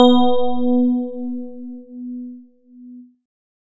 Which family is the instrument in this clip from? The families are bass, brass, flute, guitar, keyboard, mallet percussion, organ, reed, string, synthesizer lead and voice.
keyboard